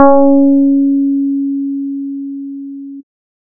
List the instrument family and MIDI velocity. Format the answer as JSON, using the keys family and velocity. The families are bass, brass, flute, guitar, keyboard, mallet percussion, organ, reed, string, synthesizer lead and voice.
{"family": "bass", "velocity": 50}